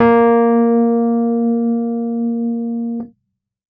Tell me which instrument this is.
electronic keyboard